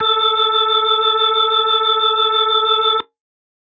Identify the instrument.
electronic organ